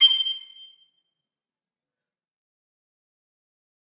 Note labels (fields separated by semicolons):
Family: flute; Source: acoustic; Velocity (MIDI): 127; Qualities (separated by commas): bright, fast decay, percussive, reverb